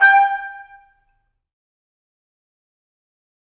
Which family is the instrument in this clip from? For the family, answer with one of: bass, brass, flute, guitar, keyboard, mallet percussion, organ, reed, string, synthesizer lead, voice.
brass